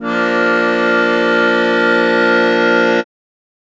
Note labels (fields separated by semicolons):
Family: keyboard; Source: acoustic; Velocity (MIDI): 50